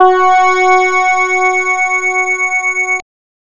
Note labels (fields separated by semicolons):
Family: bass; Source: synthesizer; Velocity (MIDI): 75; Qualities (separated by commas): distorted, multiphonic